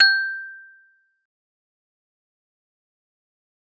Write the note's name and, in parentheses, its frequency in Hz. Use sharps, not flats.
G6 (1568 Hz)